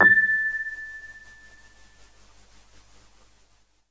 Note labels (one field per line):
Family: keyboard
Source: electronic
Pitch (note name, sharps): A6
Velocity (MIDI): 25